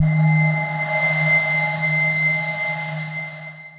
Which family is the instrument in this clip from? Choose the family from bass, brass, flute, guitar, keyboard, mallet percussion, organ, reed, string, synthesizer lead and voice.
mallet percussion